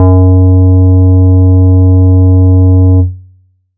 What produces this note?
synthesizer bass